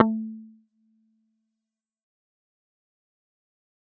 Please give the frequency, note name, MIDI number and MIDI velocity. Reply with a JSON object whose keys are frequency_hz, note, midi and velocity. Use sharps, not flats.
{"frequency_hz": 220, "note": "A3", "midi": 57, "velocity": 127}